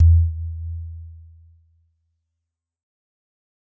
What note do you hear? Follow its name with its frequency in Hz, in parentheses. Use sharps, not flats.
E2 (82.41 Hz)